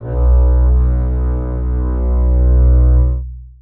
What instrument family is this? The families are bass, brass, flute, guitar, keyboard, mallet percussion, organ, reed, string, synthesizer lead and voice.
string